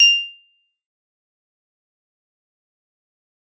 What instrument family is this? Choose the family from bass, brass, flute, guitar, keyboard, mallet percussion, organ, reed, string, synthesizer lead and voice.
keyboard